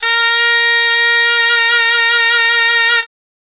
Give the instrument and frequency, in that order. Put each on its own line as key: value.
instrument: acoustic reed instrument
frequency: 466.2 Hz